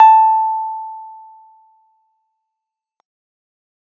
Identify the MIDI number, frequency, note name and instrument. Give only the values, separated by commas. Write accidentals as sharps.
81, 880 Hz, A5, electronic keyboard